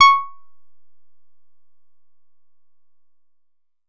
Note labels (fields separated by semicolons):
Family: guitar; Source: synthesizer; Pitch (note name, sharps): C#6; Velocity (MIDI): 50